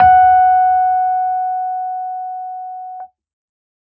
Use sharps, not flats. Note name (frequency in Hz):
F#5 (740 Hz)